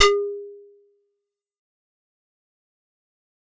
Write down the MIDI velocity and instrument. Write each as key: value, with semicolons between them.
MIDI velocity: 127; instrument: acoustic keyboard